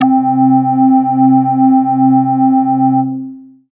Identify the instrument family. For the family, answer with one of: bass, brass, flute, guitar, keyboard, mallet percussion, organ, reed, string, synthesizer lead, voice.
bass